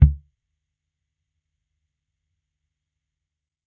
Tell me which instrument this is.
electronic bass